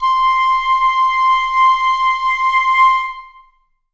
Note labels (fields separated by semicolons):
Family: flute; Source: acoustic; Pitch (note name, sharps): C6; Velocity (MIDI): 75; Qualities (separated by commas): reverb